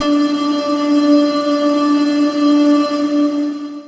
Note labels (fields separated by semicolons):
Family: guitar; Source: electronic; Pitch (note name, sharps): D4; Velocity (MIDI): 25; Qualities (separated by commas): long release